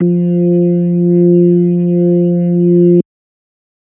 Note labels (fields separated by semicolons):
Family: organ; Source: electronic; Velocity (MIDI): 25